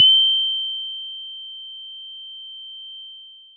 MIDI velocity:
127